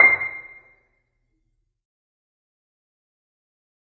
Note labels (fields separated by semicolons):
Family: mallet percussion; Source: acoustic; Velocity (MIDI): 25; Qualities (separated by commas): fast decay, percussive, reverb